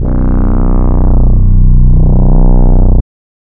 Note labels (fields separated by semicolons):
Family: reed; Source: synthesizer; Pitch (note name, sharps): B0; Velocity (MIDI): 75; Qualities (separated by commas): distorted, non-linear envelope